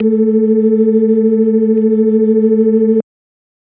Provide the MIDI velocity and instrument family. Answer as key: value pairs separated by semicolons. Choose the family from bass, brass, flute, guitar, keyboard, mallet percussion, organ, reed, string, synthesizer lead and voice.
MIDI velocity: 25; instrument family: organ